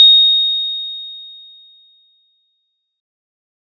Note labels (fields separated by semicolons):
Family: mallet percussion; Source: acoustic; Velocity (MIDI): 50; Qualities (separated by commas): bright